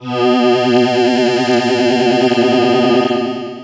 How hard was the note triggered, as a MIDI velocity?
100